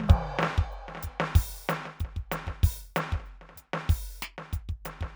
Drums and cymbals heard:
crash, closed hi-hat, open hi-hat, hi-hat pedal, snare and kick